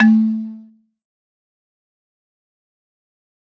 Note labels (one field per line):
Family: mallet percussion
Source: acoustic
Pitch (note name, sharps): A3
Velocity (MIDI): 100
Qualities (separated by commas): distorted, fast decay, percussive, reverb